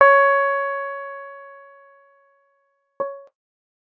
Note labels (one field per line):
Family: guitar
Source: electronic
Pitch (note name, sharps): C#5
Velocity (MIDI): 25